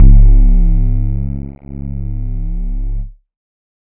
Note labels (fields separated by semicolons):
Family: synthesizer lead; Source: synthesizer; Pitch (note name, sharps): C#1; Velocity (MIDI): 127; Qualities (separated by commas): distorted